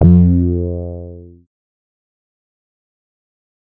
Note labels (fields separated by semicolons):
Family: bass; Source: synthesizer; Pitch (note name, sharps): F2; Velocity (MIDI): 100; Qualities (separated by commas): distorted, fast decay